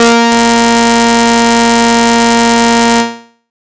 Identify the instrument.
synthesizer bass